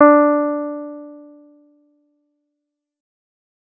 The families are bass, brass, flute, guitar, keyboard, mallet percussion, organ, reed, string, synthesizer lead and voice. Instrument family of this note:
bass